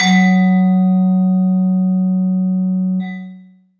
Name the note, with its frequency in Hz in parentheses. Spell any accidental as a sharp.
F#3 (185 Hz)